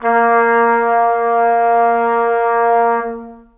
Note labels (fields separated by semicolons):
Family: brass; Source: acoustic; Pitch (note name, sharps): A#3; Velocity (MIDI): 25; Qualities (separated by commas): long release, reverb